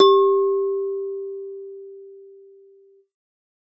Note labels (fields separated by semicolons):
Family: mallet percussion; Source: acoustic; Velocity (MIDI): 100